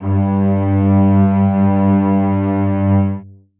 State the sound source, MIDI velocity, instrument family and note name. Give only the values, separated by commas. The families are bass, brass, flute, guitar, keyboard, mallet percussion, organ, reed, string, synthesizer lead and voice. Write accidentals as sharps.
acoustic, 100, string, G2